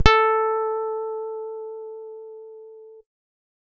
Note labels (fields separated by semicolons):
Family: guitar; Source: electronic; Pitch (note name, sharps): A4; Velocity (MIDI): 127